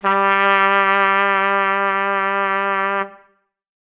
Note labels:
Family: brass; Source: acoustic; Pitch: G3; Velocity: 50

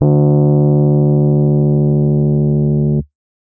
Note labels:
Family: keyboard; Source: electronic; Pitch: D2; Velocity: 100

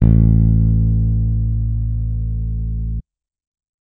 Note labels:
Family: bass; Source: electronic; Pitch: A1; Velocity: 127

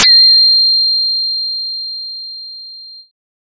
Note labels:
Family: bass; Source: synthesizer; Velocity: 100; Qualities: bright

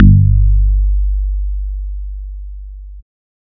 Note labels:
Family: bass; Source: synthesizer; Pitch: G1; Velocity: 127

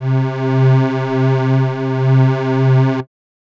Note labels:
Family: reed; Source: acoustic; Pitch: C3; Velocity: 127

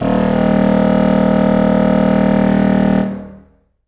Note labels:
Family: reed; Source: acoustic; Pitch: D#1; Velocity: 127; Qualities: long release, reverb

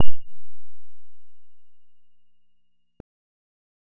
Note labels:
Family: bass; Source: synthesizer; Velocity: 25

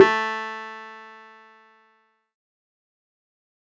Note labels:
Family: keyboard; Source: electronic; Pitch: A3; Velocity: 127; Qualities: distorted, fast decay

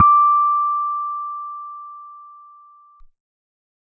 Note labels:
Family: keyboard; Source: electronic; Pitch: D6; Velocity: 75

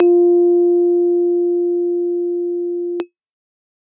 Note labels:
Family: keyboard; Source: electronic; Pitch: F4; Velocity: 25

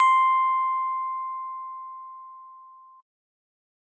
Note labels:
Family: keyboard; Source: acoustic; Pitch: C6; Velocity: 100

